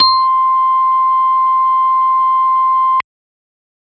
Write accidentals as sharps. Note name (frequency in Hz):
C6 (1047 Hz)